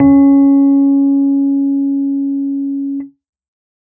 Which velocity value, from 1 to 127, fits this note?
75